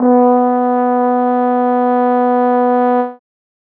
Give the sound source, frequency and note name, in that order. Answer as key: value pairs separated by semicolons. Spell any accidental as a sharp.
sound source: acoustic; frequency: 246.9 Hz; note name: B3